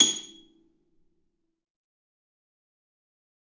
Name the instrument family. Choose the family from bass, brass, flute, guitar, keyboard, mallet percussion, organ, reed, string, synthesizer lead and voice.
string